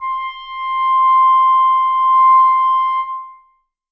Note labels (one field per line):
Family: reed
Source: acoustic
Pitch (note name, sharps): C6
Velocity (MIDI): 75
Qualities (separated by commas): reverb